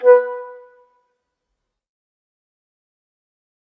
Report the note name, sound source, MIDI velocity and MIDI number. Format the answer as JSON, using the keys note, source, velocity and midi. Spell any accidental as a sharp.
{"note": "B4", "source": "acoustic", "velocity": 25, "midi": 71}